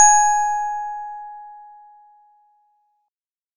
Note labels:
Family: organ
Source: electronic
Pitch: G#5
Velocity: 100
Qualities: bright

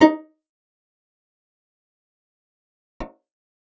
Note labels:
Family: guitar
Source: acoustic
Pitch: D#4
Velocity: 25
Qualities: fast decay, percussive, reverb

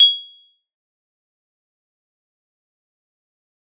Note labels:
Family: keyboard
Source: electronic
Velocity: 127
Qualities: bright, fast decay, percussive

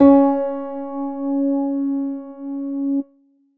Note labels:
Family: keyboard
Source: electronic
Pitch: C#4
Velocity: 75

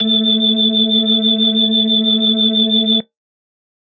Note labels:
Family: organ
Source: electronic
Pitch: A3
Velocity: 25

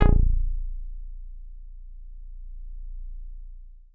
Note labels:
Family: guitar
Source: synthesizer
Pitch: A#0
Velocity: 50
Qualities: long release

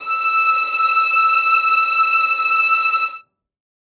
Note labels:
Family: string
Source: acoustic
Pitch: E6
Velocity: 100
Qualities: reverb

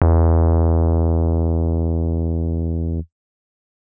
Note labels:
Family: keyboard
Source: electronic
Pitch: E2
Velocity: 127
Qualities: distorted

